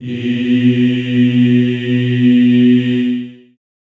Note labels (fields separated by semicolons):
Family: voice; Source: acoustic; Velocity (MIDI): 75; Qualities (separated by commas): long release, reverb